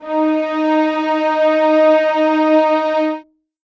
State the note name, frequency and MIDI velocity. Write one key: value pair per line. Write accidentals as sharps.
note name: D#4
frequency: 311.1 Hz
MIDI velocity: 75